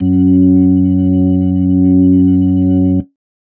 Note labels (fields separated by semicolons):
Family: organ; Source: electronic; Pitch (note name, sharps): F#2; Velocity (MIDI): 100; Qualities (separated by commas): dark